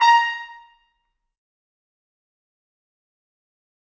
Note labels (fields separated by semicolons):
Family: brass; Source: acoustic; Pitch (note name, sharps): A#5; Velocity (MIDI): 100; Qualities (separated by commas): fast decay, percussive, reverb